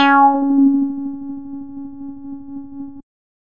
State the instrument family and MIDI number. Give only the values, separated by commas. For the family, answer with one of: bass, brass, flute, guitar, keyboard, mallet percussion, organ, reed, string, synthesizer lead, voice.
bass, 61